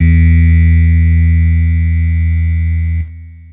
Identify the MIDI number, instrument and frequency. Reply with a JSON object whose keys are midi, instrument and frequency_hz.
{"midi": 40, "instrument": "electronic keyboard", "frequency_hz": 82.41}